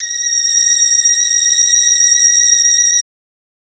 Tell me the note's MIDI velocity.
127